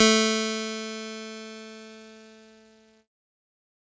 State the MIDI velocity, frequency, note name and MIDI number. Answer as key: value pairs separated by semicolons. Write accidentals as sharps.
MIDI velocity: 50; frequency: 220 Hz; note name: A3; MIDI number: 57